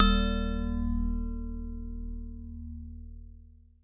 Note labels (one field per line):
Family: mallet percussion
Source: acoustic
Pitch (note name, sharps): D#1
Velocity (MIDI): 127